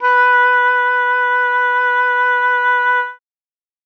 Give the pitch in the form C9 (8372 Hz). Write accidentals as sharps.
B4 (493.9 Hz)